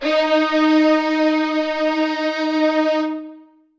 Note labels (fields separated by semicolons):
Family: string; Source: acoustic; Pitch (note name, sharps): D#4; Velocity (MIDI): 127; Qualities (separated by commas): reverb